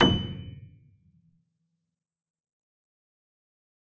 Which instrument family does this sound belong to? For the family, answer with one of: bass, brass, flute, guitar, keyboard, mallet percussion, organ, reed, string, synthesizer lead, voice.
keyboard